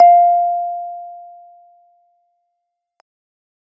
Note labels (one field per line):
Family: keyboard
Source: electronic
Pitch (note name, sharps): F5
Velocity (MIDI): 50